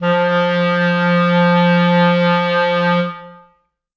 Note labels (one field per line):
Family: reed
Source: acoustic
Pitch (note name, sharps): F3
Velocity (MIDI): 127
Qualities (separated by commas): reverb